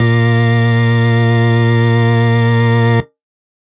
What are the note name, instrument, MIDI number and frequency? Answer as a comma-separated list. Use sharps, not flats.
A#2, electronic organ, 46, 116.5 Hz